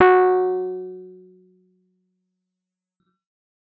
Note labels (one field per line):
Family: keyboard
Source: electronic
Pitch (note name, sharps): F#4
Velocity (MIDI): 100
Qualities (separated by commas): distorted, fast decay